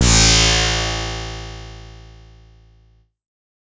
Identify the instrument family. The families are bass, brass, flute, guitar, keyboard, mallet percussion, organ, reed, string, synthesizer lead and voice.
bass